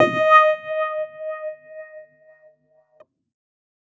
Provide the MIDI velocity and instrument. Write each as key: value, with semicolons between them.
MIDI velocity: 50; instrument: electronic keyboard